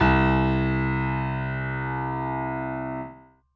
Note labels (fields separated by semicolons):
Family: keyboard; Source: acoustic; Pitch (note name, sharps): C2; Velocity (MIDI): 100